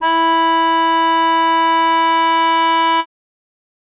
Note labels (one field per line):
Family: reed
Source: acoustic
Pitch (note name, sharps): E4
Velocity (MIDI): 127